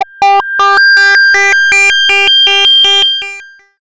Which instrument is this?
synthesizer bass